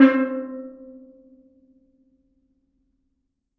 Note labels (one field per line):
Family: mallet percussion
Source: acoustic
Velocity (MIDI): 127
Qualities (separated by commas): reverb